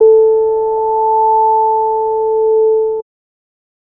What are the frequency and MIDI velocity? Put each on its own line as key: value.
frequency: 440 Hz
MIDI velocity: 100